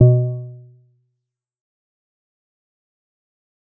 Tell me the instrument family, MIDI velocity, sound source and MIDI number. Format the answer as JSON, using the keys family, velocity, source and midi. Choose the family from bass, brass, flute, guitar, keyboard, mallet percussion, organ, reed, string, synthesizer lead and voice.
{"family": "bass", "velocity": 25, "source": "synthesizer", "midi": 47}